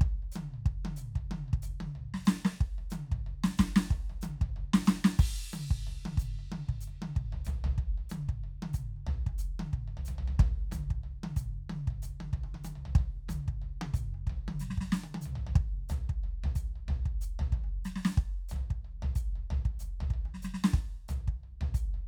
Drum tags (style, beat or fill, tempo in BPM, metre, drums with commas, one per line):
swing
beat
185 BPM
4/4
crash, hi-hat pedal, snare, high tom, floor tom, kick